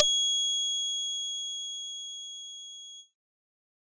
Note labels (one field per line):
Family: organ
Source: electronic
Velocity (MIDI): 127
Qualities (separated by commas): bright